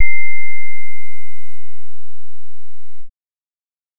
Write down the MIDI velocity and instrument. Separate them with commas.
50, synthesizer bass